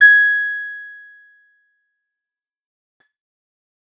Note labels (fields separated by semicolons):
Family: guitar; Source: acoustic; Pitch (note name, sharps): G#6; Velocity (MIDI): 100; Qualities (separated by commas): bright, distorted, fast decay